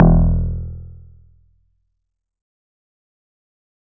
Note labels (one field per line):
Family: guitar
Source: acoustic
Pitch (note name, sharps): E1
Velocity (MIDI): 75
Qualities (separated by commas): distorted, fast decay